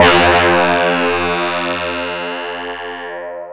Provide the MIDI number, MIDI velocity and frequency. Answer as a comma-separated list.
41, 75, 87.31 Hz